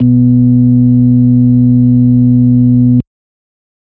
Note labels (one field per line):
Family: organ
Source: electronic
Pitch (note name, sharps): B2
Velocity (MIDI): 100